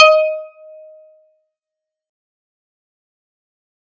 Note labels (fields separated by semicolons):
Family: guitar; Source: synthesizer; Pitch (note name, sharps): D#5; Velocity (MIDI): 100; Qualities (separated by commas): fast decay, percussive